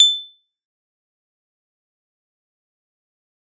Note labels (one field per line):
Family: keyboard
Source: electronic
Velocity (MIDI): 100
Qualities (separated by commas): bright, fast decay, percussive